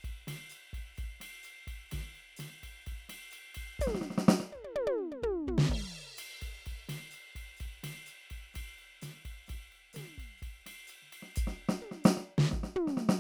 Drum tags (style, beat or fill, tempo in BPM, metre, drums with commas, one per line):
bossa nova
beat
127 BPM
4/4
crash, ride, hi-hat pedal, snare, high tom, mid tom, floor tom, kick